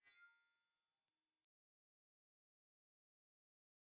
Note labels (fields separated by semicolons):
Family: mallet percussion; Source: electronic; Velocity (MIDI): 25; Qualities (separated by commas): bright, fast decay, percussive